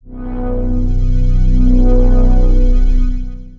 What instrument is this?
synthesizer lead